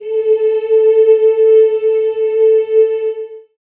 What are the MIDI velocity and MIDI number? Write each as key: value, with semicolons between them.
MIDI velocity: 25; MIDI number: 69